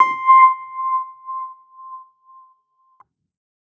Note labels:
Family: keyboard; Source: electronic; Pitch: C6; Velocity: 100

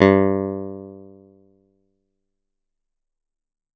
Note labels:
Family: guitar; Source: acoustic; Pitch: G2; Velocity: 100

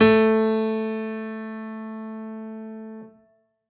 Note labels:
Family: keyboard; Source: acoustic; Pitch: A3; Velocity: 127

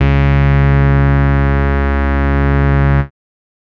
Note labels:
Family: bass; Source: synthesizer; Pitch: C#2; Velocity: 50; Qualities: bright, distorted

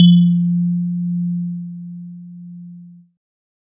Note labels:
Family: keyboard; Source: electronic; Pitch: F3; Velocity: 100; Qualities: multiphonic

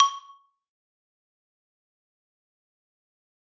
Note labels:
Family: mallet percussion; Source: acoustic; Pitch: C#6; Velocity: 50; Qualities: fast decay, percussive, reverb

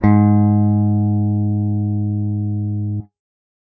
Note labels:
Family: guitar; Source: electronic; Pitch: G#2; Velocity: 75

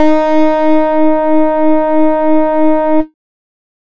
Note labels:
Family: bass; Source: synthesizer; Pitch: D#4; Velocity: 75; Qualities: distorted, multiphonic, tempo-synced

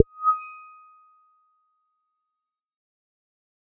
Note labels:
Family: bass; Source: synthesizer; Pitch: D#6; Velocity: 75; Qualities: fast decay, percussive

